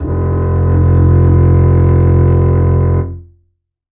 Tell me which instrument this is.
acoustic string instrument